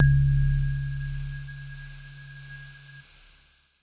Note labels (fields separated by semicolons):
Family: keyboard; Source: electronic; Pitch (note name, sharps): C#1; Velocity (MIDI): 50; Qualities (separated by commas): dark